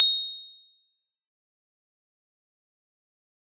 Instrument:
electronic keyboard